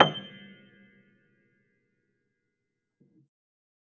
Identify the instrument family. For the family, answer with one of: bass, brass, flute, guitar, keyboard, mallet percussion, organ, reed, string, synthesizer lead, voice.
keyboard